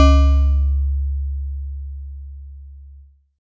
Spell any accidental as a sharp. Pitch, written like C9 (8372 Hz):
C#2 (69.3 Hz)